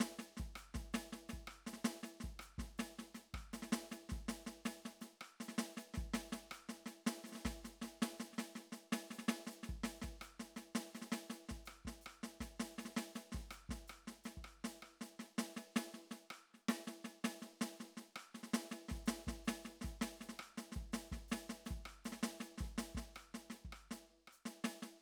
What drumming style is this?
Venezuelan merengue